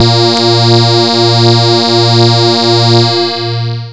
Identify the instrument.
synthesizer bass